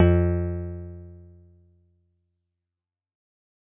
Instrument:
synthesizer guitar